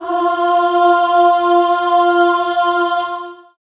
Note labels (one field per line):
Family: voice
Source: acoustic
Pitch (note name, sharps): F4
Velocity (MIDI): 127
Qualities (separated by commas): long release, reverb